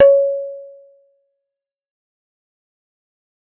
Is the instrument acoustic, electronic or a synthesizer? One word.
synthesizer